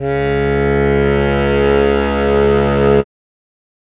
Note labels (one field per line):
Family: keyboard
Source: acoustic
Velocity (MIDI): 50